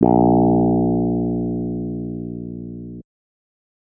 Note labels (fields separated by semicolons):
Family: keyboard; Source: electronic; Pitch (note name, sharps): A#1; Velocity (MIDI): 75